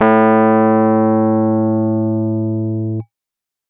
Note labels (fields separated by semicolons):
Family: keyboard; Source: electronic; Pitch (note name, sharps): A2; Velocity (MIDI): 100; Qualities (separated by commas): distorted